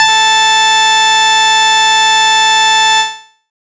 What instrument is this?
synthesizer bass